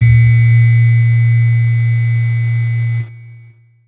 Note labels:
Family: keyboard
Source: electronic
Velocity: 25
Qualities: bright, distorted, long release

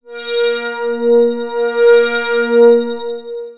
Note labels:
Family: synthesizer lead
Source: synthesizer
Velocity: 75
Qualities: bright, long release, non-linear envelope

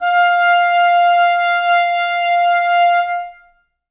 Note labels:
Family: reed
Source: acoustic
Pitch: F5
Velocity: 127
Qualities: reverb

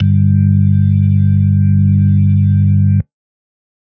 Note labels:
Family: organ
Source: electronic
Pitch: G1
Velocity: 127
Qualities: dark

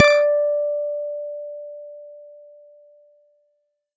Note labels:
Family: guitar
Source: electronic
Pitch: D5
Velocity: 100

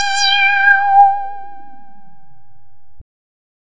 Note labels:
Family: bass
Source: synthesizer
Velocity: 127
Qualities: bright, distorted

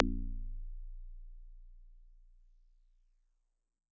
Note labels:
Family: guitar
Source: synthesizer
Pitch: A#0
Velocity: 127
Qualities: dark

